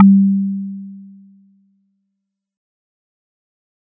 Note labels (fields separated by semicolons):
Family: mallet percussion; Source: acoustic; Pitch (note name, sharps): G3; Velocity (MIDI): 75; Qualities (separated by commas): fast decay